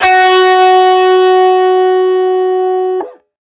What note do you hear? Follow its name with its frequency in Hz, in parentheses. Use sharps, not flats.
F#4 (370 Hz)